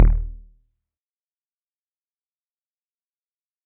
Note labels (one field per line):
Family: bass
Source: synthesizer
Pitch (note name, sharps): D#1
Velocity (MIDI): 127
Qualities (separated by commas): fast decay, percussive